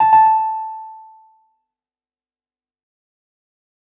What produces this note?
electronic keyboard